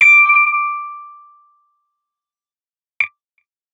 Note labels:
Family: guitar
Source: electronic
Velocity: 100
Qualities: bright, distorted, fast decay

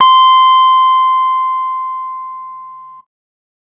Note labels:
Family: guitar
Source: electronic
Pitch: C6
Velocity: 50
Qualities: distorted

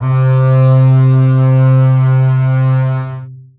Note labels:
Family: string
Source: acoustic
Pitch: C3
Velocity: 75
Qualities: long release, reverb

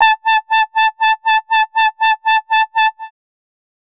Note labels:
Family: bass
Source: synthesizer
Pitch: A5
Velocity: 75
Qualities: bright, distorted, tempo-synced

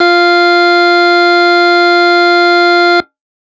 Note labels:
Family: organ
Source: electronic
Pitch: F4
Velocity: 127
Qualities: distorted

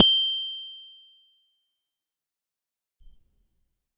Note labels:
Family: keyboard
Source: electronic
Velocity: 127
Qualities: fast decay

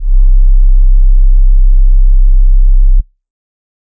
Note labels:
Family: flute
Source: synthesizer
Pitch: C1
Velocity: 127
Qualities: dark

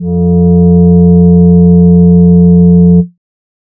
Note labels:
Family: voice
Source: synthesizer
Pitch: F2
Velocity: 50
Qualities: dark

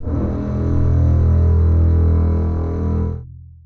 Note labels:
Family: string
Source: acoustic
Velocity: 50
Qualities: long release, reverb

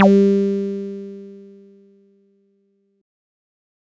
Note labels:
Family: bass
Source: synthesizer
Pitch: G3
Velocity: 100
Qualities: bright, distorted

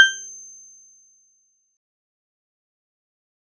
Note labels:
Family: mallet percussion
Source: acoustic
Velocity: 25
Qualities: fast decay, percussive

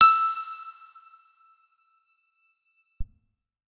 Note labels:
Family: guitar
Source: electronic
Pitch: E6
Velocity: 75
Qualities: bright, percussive, reverb

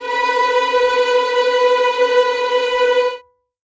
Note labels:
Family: string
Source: acoustic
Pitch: B4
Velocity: 50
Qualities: bright, non-linear envelope, reverb

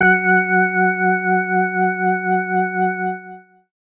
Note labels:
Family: organ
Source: electronic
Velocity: 100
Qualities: distorted

